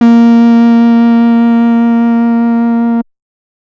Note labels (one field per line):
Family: bass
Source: synthesizer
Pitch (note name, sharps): A#3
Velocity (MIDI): 50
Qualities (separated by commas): distorted